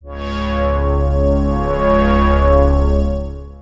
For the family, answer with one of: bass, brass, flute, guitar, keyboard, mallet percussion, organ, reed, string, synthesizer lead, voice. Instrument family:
synthesizer lead